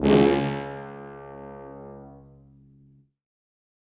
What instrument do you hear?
acoustic brass instrument